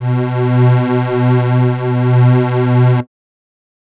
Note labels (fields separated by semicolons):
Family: reed; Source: acoustic; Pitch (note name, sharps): B2; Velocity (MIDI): 127